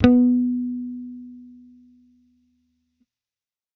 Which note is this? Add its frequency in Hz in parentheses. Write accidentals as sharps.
B3 (246.9 Hz)